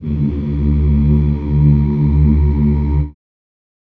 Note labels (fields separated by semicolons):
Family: voice; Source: acoustic; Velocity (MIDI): 75; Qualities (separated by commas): dark, reverb